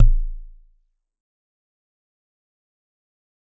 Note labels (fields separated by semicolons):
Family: mallet percussion; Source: acoustic; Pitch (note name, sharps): A0; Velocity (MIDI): 75; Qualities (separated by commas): dark, fast decay, percussive